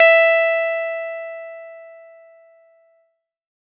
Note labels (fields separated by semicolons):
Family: keyboard; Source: electronic; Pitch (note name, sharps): E5; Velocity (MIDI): 75